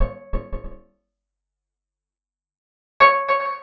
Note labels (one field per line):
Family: guitar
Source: acoustic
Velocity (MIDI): 25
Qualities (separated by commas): percussive, reverb